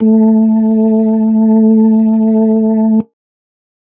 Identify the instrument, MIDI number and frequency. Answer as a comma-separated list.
electronic organ, 57, 220 Hz